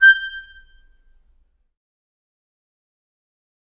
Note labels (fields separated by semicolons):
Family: reed; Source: acoustic; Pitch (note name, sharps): G6; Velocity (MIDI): 25; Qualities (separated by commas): fast decay, percussive, reverb